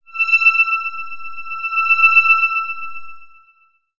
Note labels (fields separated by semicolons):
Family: synthesizer lead; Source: synthesizer; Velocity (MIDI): 75; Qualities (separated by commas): long release, non-linear envelope